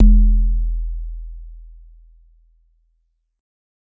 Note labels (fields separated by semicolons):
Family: mallet percussion; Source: acoustic; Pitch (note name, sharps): E1; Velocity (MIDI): 127; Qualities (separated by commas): dark, non-linear envelope